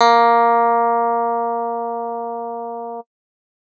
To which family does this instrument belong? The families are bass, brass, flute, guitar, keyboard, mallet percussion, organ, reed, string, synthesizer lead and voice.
guitar